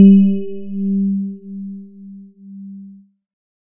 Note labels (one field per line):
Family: keyboard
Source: electronic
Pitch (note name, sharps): G3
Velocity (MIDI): 50